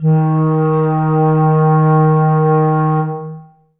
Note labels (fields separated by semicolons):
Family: reed; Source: acoustic; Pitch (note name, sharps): D#3; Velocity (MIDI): 100; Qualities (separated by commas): dark, long release, reverb